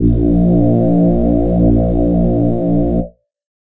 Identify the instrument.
synthesizer voice